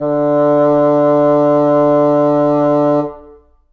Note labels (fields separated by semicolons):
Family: reed; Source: acoustic; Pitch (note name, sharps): D3; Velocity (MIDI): 100; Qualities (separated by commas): reverb